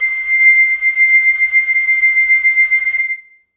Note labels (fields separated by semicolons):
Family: flute; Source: acoustic; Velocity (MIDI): 127; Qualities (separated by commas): reverb